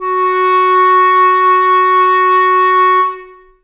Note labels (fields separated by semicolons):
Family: reed; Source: acoustic; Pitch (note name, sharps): F#4; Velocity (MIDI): 75; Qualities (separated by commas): long release, reverb